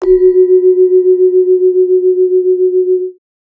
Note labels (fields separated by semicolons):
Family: mallet percussion; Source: acoustic; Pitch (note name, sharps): F#4; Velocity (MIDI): 75; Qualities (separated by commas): multiphonic